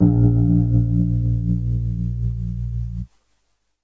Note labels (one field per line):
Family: keyboard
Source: electronic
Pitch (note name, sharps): A#1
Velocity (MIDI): 50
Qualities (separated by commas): dark